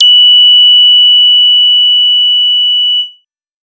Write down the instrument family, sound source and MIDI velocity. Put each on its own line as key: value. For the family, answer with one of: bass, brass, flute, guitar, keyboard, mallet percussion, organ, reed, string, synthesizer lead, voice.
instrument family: bass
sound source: synthesizer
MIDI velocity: 75